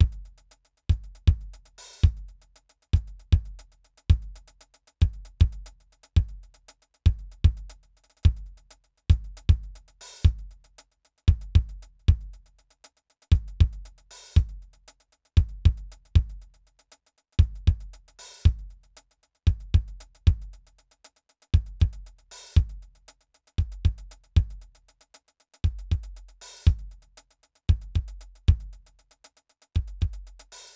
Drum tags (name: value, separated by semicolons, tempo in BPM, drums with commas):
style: funk; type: beat; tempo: 117 BPM; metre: 4/4; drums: closed hi-hat, open hi-hat, hi-hat pedal, kick